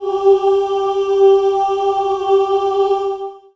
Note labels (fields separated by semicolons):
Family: voice; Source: acoustic; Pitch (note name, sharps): G4; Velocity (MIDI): 25; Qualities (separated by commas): reverb